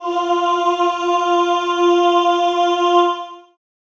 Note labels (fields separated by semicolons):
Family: voice; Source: acoustic; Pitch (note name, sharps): F4; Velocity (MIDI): 100; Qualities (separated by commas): reverb